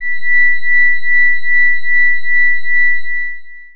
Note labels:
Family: organ; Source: electronic; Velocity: 100; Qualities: distorted, long release

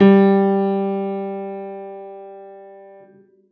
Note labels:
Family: keyboard; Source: acoustic; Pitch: G3; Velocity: 100; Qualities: reverb

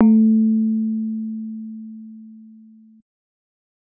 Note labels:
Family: keyboard; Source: electronic; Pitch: A3; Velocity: 25; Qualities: dark

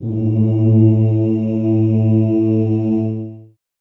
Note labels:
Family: voice; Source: acoustic; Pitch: A2; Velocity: 127; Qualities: dark, long release, reverb

